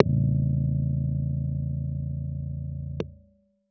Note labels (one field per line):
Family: keyboard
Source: electronic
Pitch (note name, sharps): A0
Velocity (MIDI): 25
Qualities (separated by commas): dark